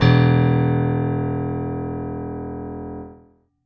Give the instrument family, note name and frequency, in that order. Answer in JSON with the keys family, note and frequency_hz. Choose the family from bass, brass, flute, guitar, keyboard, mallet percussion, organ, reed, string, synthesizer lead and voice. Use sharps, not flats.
{"family": "keyboard", "note": "E1", "frequency_hz": 41.2}